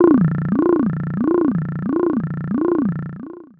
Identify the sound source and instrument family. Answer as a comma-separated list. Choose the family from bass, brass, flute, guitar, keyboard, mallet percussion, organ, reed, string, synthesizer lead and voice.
synthesizer, voice